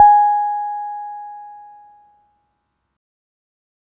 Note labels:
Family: keyboard; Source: electronic; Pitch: G#5; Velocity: 25

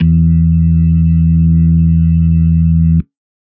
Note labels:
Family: organ; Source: electronic; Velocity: 50; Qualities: dark

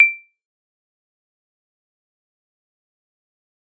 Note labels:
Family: mallet percussion; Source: acoustic; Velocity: 25; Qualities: fast decay, percussive

